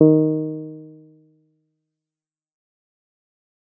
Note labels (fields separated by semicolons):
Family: bass; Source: synthesizer; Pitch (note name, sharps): D#3; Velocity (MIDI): 100; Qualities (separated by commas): dark, fast decay